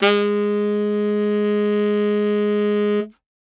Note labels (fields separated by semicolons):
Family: reed; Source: acoustic; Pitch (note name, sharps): G#3; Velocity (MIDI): 50